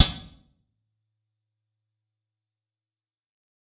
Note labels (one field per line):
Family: guitar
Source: electronic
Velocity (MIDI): 127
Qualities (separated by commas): fast decay, percussive, reverb